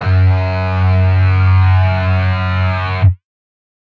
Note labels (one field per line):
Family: guitar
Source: synthesizer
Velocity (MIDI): 127